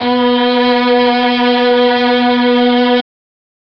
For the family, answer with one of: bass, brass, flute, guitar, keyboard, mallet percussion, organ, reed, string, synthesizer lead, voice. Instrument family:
string